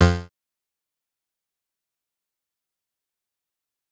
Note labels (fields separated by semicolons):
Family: bass; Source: synthesizer; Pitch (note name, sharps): F2; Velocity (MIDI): 50; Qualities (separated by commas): bright, distorted, fast decay, percussive